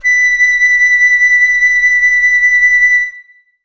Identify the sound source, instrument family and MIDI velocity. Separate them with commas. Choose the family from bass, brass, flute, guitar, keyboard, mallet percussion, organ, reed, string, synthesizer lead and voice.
acoustic, flute, 100